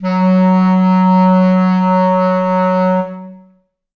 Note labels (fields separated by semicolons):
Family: reed; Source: acoustic; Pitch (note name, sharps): F#3; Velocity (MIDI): 75; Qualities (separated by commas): long release, reverb